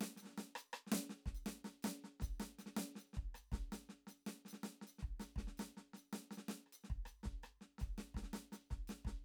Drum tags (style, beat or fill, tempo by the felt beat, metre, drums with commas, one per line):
Venezuelan merengue
beat
324 eighth notes per minute
5/8
hi-hat pedal, snare, cross-stick, kick